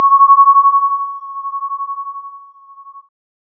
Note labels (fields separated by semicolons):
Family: keyboard; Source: electronic; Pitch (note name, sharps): C#6; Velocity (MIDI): 50; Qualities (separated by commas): multiphonic